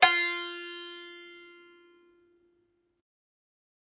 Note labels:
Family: guitar; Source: acoustic; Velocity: 127; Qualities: bright, multiphonic, reverb

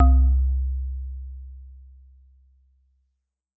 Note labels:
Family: mallet percussion; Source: acoustic; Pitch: C2; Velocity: 75; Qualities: dark, reverb

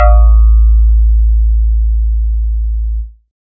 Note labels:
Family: synthesizer lead; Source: synthesizer; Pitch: A1; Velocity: 100

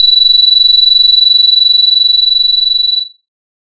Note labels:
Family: bass; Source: synthesizer; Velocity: 25; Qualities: distorted

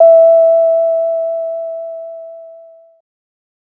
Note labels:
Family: bass; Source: synthesizer; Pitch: E5; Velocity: 50; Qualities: distorted

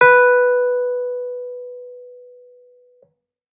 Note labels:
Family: keyboard; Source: electronic; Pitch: B4; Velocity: 75

